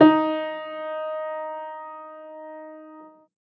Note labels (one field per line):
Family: keyboard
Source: acoustic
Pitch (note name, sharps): D#4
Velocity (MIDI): 127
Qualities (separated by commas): reverb